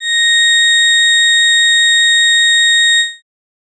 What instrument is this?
electronic organ